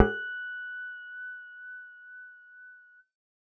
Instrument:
synthesizer bass